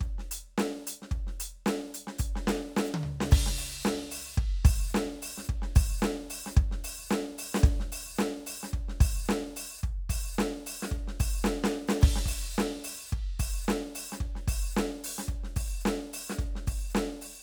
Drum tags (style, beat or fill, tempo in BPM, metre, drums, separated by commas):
swing, beat, 110 BPM, 4/4, crash, closed hi-hat, open hi-hat, hi-hat pedal, snare, high tom, floor tom, kick